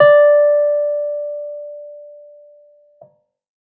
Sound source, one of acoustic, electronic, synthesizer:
electronic